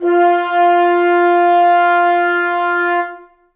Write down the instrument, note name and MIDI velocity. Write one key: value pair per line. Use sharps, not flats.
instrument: acoustic reed instrument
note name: F4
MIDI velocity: 75